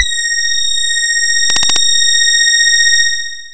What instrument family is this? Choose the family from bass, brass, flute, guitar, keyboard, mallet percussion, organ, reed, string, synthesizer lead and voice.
voice